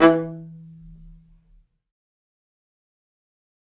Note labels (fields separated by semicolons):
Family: string; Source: acoustic; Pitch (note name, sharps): E3; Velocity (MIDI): 50; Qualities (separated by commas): fast decay, percussive, reverb